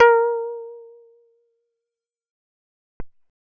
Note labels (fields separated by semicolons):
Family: bass; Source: synthesizer; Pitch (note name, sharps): A#4; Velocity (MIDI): 50; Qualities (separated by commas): fast decay